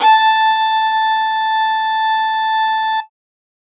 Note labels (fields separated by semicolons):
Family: string; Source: acoustic; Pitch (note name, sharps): A5; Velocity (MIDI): 100; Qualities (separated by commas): bright